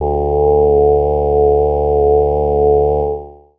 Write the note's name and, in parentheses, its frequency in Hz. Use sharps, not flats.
D2 (73.42 Hz)